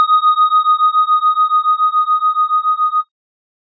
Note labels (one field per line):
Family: organ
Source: electronic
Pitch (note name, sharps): D#6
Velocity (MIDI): 25